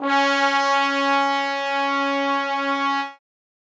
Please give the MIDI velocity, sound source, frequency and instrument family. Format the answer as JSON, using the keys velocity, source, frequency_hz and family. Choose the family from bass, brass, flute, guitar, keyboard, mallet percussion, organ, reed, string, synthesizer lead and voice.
{"velocity": 127, "source": "acoustic", "frequency_hz": 277.2, "family": "brass"}